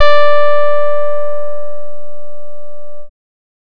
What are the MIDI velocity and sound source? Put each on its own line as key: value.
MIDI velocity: 75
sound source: synthesizer